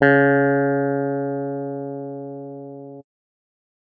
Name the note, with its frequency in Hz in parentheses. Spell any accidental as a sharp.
C#3 (138.6 Hz)